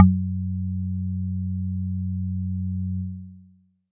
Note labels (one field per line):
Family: mallet percussion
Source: acoustic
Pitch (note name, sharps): F#2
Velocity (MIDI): 50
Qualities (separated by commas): dark